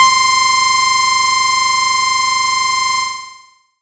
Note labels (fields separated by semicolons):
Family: bass; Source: synthesizer; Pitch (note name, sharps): C6; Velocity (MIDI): 100; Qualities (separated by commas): bright, distorted, long release